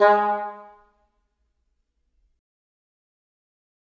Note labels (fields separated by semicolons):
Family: reed; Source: acoustic; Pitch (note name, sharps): G#3; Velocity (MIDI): 50; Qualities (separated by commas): fast decay, reverb